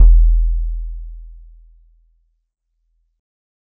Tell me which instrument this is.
electronic keyboard